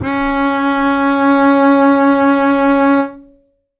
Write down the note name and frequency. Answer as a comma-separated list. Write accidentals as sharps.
C#4, 277.2 Hz